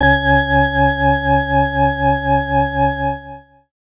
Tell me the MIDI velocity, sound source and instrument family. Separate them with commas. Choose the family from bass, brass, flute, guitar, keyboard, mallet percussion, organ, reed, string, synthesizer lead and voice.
50, electronic, organ